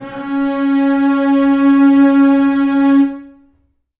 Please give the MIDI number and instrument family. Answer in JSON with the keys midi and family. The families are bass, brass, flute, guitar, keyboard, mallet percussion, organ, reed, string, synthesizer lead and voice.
{"midi": 61, "family": "string"}